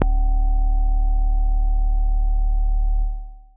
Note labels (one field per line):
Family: keyboard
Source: acoustic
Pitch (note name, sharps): D1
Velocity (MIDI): 50